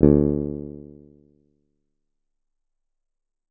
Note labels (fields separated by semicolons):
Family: guitar; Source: acoustic; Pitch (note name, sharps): D2; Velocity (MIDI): 50; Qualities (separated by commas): dark